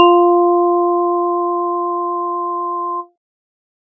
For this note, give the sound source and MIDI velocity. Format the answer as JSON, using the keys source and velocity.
{"source": "electronic", "velocity": 50}